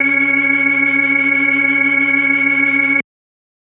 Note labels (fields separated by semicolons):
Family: organ; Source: electronic; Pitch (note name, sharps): C#4; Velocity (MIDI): 25; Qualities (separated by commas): dark